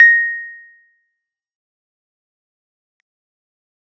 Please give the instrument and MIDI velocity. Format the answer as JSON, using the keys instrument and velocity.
{"instrument": "electronic keyboard", "velocity": 100}